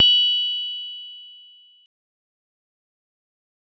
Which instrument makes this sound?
acoustic mallet percussion instrument